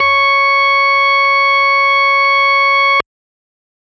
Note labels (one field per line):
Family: organ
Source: electronic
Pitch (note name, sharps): C#5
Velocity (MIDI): 50